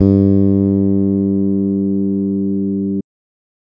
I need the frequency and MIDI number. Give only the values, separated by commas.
98 Hz, 43